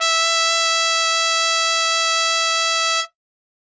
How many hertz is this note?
659.3 Hz